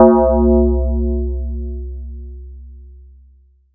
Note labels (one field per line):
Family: mallet percussion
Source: electronic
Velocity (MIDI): 127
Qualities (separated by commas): multiphonic